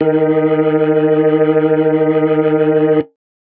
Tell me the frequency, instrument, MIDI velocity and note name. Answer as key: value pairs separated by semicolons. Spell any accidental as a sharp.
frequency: 155.6 Hz; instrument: electronic organ; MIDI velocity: 75; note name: D#3